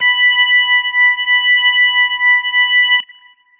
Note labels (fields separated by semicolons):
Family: organ; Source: electronic; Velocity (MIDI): 75